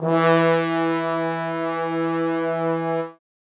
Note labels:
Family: brass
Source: acoustic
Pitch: E3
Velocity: 100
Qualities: bright, reverb

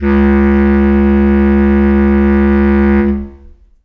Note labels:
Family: reed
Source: acoustic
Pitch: C#2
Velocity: 25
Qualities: long release, reverb

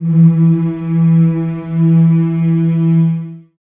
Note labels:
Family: voice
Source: acoustic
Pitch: E3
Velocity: 25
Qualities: dark, long release, reverb

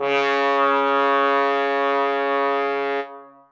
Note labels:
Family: brass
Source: acoustic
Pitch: C#3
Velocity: 75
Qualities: reverb

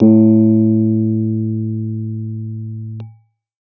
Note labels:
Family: keyboard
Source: electronic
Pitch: A2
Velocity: 75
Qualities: dark

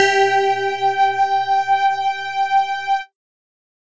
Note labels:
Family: mallet percussion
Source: electronic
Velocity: 25

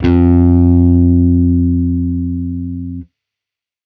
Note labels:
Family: bass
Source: electronic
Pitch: F2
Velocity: 100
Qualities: distorted

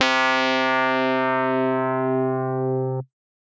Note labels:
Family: keyboard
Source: electronic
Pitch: C3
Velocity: 127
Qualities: distorted

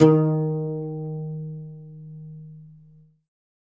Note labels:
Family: guitar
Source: acoustic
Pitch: D#3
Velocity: 127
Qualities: reverb

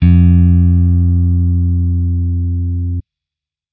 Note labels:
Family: bass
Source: electronic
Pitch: F2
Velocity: 50

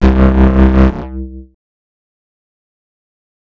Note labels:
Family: bass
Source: synthesizer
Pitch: C2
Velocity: 75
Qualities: distorted, fast decay, multiphonic

